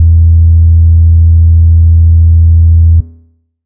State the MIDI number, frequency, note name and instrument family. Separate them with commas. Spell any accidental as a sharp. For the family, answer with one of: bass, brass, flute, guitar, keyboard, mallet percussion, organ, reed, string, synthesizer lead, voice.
40, 82.41 Hz, E2, bass